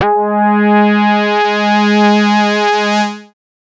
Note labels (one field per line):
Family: bass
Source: synthesizer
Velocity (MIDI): 127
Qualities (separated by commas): distorted, multiphonic